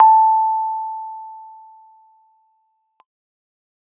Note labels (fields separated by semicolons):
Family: keyboard; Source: electronic; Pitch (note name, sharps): A5; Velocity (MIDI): 50